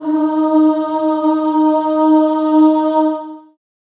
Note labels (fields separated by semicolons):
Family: voice; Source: acoustic; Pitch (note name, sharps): D#4; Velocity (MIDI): 25; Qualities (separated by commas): long release, reverb